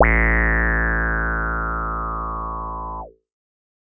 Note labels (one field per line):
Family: bass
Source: synthesizer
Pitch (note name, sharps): A1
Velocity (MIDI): 127